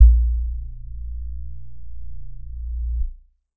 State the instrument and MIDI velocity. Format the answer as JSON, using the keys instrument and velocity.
{"instrument": "electronic keyboard", "velocity": 50}